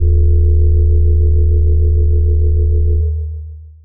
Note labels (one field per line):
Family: mallet percussion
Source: electronic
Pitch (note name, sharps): D#0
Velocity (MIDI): 25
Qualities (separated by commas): long release